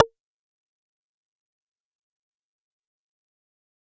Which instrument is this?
synthesizer bass